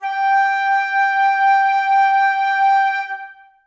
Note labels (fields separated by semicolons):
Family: flute; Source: acoustic; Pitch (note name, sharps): G5; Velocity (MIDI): 75; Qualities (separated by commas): reverb